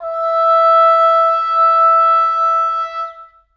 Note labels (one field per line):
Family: reed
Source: acoustic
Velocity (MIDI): 25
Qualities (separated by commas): reverb